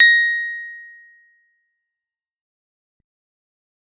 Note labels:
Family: guitar; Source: electronic; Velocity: 75; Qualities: fast decay

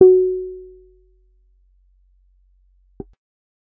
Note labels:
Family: bass; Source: synthesizer; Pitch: F#4; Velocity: 50; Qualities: percussive

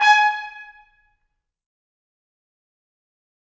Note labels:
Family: brass; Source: acoustic; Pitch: G#5; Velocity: 100; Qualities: fast decay, percussive, reverb

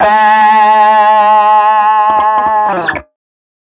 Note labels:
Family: guitar; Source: electronic; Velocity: 127; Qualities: distorted

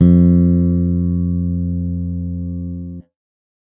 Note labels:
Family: bass; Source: electronic; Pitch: F2; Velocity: 25

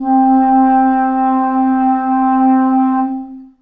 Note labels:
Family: reed; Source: acoustic; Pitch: C4; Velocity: 50; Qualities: dark, long release, reverb

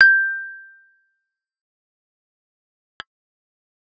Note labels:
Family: bass; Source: synthesizer; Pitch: G6; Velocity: 75; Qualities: fast decay, percussive

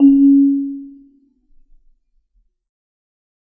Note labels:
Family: mallet percussion; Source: acoustic; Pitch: C#4; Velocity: 50; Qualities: dark, fast decay, reverb

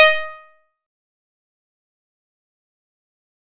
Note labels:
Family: guitar; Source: acoustic; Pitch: D#5; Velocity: 25; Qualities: distorted, fast decay, percussive

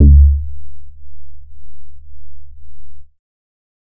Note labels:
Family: bass; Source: synthesizer; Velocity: 25; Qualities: dark, distorted

